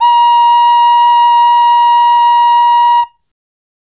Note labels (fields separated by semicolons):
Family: flute; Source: acoustic; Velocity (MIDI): 127